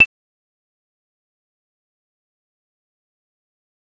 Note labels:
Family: bass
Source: synthesizer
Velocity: 50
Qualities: fast decay, percussive

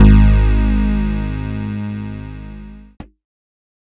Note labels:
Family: keyboard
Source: electronic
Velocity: 127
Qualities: bright, distorted

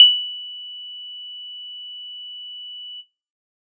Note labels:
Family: bass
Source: synthesizer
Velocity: 50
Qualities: bright

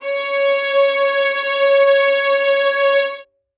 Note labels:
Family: string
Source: acoustic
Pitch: C#5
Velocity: 127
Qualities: reverb

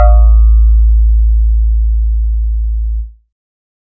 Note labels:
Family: synthesizer lead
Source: synthesizer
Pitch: A1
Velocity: 75

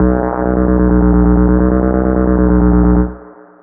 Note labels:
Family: bass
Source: synthesizer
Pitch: B1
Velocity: 25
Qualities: long release, reverb

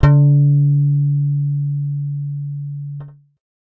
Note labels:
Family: bass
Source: synthesizer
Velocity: 75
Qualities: dark

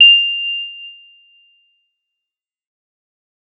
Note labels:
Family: bass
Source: synthesizer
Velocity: 127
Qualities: bright, fast decay

